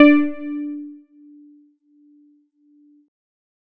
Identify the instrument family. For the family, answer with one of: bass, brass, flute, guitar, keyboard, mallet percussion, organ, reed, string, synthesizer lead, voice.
keyboard